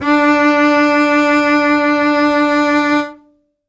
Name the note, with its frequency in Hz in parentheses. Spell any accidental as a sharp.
D4 (293.7 Hz)